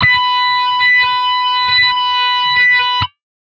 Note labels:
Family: guitar; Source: synthesizer; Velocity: 100; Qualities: distorted

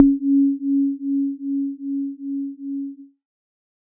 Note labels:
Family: synthesizer lead; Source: synthesizer; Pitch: C#4; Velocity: 25

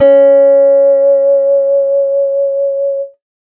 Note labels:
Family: guitar; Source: acoustic; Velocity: 25

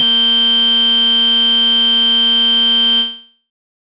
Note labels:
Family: bass; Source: synthesizer; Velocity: 25; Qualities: bright, distorted

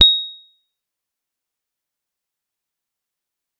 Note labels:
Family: guitar; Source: electronic; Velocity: 50; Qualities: fast decay, percussive

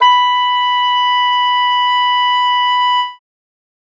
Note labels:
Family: reed; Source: acoustic; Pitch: B5; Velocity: 75

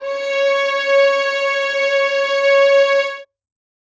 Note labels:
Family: string; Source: acoustic; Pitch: C#5; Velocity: 75; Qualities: reverb

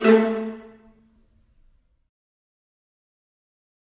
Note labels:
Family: string; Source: acoustic; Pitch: A3; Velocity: 127; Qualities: fast decay, reverb

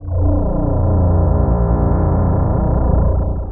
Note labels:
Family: voice; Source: synthesizer; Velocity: 75; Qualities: distorted, long release

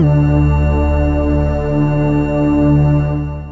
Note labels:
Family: synthesizer lead; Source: synthesizer; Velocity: 50; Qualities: long release

